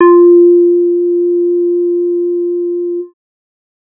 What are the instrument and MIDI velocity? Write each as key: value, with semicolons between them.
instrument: synthesizer bass; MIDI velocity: 127